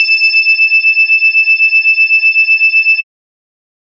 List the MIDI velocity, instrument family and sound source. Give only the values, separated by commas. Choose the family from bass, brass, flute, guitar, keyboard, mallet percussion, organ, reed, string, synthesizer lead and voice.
127, bass, synthesizer